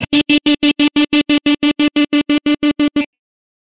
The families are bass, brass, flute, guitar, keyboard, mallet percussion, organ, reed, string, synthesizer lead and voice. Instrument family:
guitar